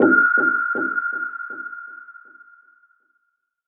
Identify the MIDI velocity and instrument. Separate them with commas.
50, synthesizer lead